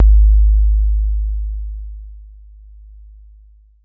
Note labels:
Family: keyboard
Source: electronic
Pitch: G#1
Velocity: 75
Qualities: dark, long release

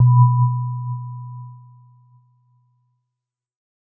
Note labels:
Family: keyboard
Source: electronic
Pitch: B2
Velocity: 25

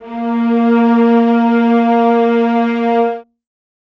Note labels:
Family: string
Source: acoustic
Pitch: A#3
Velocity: 50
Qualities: reverb

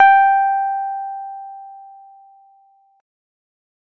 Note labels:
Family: keyboard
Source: electronic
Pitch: G5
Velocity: 100

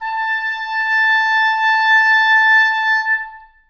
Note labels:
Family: reed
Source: acoustic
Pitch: A5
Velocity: 127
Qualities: long release, reverb

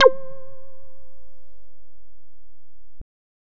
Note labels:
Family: bass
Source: synthesizer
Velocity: 25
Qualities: distorted

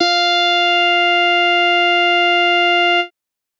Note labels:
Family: bass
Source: synthesizer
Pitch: F4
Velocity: 75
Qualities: bright, distorted

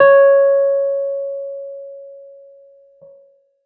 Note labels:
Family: keyboard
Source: electronic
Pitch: C#5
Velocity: 100

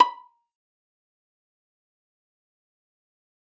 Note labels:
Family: string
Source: acoustic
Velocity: 100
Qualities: fast decay, percussive, reverb

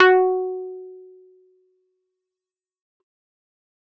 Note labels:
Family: keyboard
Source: electronic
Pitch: F#4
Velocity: 75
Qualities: fast decay

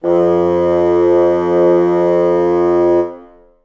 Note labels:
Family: reed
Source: acoustic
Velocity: 127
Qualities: reverb

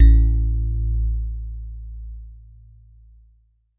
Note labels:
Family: mallet percussion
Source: acoustic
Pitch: A1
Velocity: 75

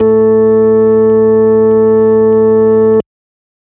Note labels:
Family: organ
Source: electronic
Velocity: 127

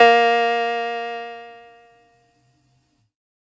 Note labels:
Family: keyboard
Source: electronic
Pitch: A#3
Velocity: 50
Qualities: distorted

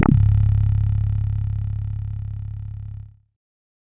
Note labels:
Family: bass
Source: synthesizer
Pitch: C#1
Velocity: 75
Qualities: distorted

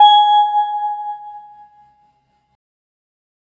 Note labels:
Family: organ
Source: electronic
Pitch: G#5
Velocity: 25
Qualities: fast decay

